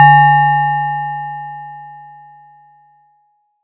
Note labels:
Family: mallet percussion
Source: acoustic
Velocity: 75

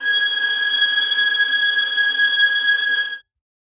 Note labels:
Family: string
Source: acoustic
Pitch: G#6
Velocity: 75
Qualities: non-linear envelope, reverb

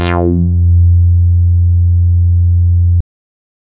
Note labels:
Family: bass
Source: synthesizer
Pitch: F2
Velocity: 75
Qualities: distorted

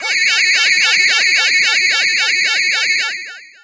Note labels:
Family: voice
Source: synthesizer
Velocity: 75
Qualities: distorted, long release

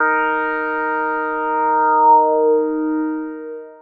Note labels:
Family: synthesizer lead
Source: synthesizer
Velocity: 75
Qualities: long release

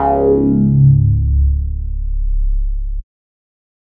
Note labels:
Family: bass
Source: synthesizer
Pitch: C#1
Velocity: 25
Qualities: distorted

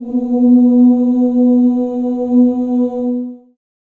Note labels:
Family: voice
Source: acoustic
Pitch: B3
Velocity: 50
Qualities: dark, reverb

